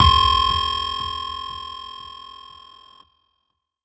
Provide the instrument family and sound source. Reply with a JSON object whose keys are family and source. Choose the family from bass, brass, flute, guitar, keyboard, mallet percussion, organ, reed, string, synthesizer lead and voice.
{"family": "keyboard", "source": "electronic"}